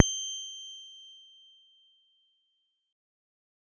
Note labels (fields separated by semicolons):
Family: guitar; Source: electronic; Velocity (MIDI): 75; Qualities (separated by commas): bright, reverb